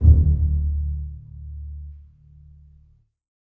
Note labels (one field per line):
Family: string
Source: acoustic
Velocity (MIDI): 127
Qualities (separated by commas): dark, reverb